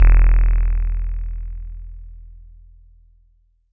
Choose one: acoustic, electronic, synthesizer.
synthesizer